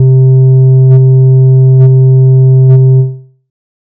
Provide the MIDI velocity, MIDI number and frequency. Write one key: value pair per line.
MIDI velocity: 127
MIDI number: 48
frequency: 130.8 Hz